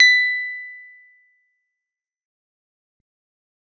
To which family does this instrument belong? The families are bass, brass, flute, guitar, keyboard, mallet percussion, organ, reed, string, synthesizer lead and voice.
guitar